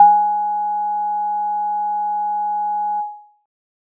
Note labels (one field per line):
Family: keyboard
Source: electronic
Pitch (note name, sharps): G#5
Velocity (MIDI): 50